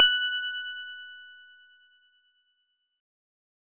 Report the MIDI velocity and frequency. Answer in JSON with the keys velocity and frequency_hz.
{"velocity": 75, "frequency_hz": 1480}